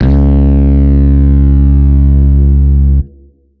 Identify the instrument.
electronic guitar